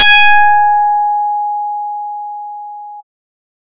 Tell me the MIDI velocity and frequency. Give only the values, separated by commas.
127, 830.6 Hz